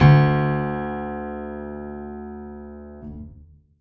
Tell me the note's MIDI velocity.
127